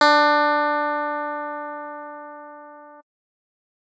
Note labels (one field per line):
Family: keyboard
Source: electronic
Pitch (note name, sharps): D4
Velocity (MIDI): 127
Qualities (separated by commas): bright